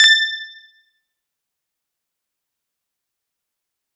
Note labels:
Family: guitar; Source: electronic; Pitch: A6; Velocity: 75; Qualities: fast decay, percussive

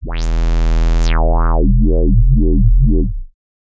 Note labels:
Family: bass; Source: synthesizer; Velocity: 100; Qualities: distorted, non-linear envelope

